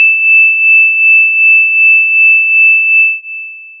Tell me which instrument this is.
synthesizer lead